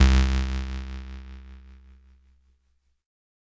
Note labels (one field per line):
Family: keyboard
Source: electronic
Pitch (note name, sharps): C2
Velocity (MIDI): 50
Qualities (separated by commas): bright, distorted